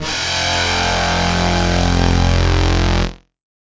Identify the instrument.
electronic guitar